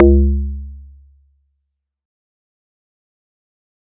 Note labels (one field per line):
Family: mallet percussion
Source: acoustic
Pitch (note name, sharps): C#2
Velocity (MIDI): 127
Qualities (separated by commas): fast decay